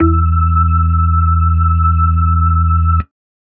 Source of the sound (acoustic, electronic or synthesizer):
electronic